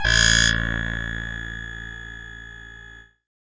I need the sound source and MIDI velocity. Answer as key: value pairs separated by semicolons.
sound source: synthesizer; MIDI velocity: 127